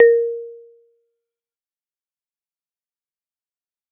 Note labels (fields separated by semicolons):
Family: mallet percussion; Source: acoustic; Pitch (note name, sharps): A#4; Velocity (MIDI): 100; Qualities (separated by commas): fast decay, percussive